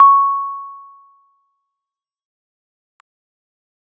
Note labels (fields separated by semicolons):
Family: keyboard; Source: electronic; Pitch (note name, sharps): C#6; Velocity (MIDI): 25